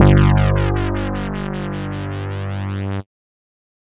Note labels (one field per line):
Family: bass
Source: synthesizer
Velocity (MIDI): 127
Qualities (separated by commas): distorted